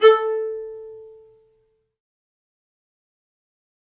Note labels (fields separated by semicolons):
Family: string; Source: acoustic; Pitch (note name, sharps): A4; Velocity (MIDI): 75; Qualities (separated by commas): fast decay, reverb